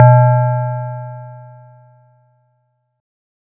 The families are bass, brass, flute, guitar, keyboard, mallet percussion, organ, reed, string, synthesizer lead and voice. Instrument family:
mallet percussion